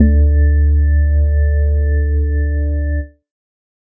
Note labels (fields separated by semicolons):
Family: organ; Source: electronic; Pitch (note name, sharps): D2; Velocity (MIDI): 50; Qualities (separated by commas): dark